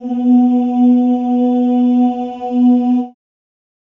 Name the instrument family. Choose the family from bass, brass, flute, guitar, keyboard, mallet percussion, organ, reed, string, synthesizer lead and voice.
voice